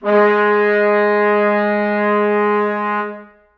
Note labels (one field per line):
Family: brass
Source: acoustic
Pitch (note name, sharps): G#3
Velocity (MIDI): 25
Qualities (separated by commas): reverb